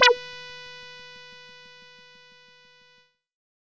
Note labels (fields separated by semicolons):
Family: bass; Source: synthesizer; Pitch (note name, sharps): B4; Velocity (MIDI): 25; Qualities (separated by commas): distorted